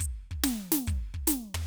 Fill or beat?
fill